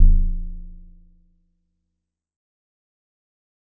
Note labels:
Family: mallet percussion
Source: acoustic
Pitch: A#0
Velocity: 50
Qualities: dark, fast decay

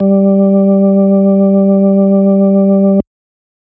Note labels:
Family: organ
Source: electronic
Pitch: G3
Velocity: 127

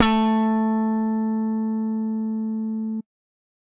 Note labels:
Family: bass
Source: electronic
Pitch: A3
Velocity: 100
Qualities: bright

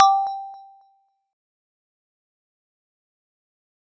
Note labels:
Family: mallet percussion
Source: acoustic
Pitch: G5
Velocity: 75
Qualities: fast decay, percussive

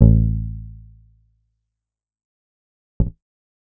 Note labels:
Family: bass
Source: synthesizer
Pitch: A1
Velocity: 50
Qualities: dark, fast decay

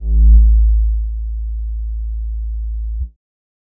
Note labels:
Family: bass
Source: synthesizer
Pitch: A1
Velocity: 25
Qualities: dark

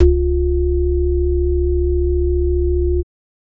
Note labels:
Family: organ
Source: electronic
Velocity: 127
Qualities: multiphonic

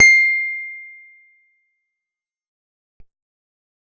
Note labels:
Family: guitar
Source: acoustic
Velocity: 75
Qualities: fast decay

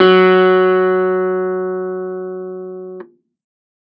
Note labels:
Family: keyboard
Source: electronic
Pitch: F#3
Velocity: 75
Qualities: distorted

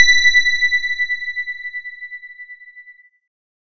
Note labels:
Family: keyboard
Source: electronic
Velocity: 100

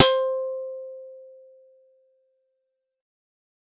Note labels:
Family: guitar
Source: synthesizer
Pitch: C5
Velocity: 127

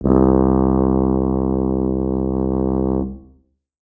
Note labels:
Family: brass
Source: acoustic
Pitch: C2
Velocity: 50

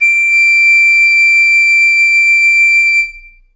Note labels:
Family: flute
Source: acoustic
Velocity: 100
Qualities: reverb

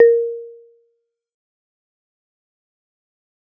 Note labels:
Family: mallet percussion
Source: acoustic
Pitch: A#4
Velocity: 100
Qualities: dark, fast decay, percussive, reverb

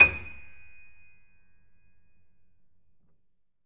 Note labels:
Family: keyboard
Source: acoustic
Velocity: 100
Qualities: reverb

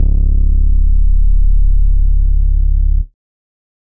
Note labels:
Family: bass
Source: synthesizer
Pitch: C#1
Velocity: 75

